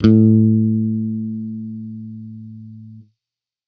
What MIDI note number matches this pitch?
45